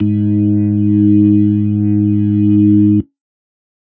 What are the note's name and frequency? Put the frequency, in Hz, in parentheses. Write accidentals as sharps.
G#2 (103.8 Hz)